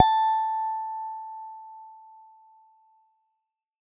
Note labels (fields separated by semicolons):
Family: guitar; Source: electronic; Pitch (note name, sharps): A5; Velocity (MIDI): 75; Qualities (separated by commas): reverb